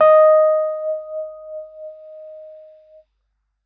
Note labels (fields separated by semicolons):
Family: keyboard; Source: electronic; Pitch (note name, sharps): D#5; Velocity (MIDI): 75